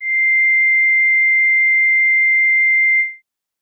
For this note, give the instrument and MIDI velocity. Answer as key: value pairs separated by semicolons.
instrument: electronic organ; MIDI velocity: 25